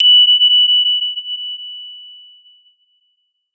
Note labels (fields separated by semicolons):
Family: mallet percussion; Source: acoustic; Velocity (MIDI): 127; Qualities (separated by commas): bright, non-linear envelope